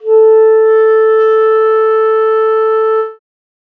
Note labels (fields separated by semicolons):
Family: reed; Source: acoustic; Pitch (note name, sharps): A4; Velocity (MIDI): 25